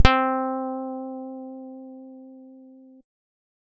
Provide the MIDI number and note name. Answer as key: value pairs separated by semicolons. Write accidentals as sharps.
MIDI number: 60; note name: C4